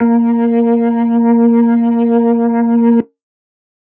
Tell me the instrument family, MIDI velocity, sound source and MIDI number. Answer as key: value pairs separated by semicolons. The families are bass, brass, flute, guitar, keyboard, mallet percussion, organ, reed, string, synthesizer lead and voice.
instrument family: organ; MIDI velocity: 100; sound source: electronic; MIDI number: 58